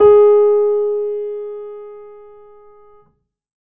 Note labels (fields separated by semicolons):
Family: keyboard; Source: acoustic; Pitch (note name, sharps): G#4; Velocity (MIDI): 50; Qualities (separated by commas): reverb